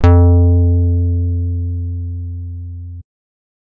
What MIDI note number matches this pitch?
41